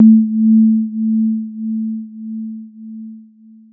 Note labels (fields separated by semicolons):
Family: keyboard; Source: electronic; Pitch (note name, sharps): A3; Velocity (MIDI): 127; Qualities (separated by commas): dark, long release